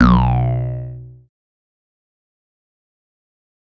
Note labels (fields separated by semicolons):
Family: bass; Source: synthesizer; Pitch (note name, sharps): B1; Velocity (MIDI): 25; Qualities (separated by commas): distorted, fast decay